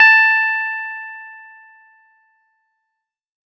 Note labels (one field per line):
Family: keyboard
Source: electronic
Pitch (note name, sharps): A5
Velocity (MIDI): 100